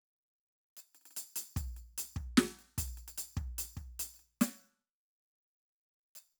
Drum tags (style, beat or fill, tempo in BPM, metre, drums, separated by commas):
hip-hop, fill, 75 BPM, 4/4, percussion, snare, kick